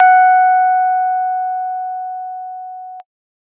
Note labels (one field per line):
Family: keyboard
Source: electronic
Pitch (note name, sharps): F#5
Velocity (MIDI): 75